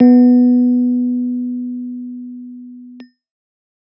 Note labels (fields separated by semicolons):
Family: keyboard; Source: electronic; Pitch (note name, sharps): B3; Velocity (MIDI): 25; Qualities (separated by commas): dark